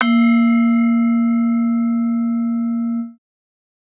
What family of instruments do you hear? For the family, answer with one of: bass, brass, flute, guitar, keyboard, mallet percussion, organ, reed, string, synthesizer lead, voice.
mallet percussion